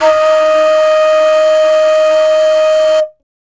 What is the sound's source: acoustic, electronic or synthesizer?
acoustic